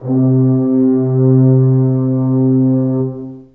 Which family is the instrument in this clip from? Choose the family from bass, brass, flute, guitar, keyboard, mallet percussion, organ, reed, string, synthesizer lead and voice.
brass